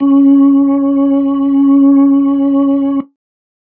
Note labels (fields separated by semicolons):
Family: organ; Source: electronic; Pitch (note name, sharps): C#4; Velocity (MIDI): 25; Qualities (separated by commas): dark